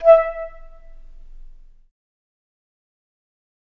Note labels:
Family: flute; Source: acoustic; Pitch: E5; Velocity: 25; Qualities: fast decay, reverb

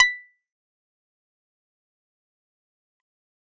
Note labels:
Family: keyboard; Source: electronic; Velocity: 127; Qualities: fast decay, percussive

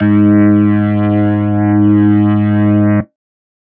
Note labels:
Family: organ; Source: electronic; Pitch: G#2; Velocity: 100

